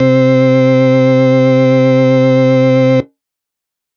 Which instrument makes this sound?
electronic organ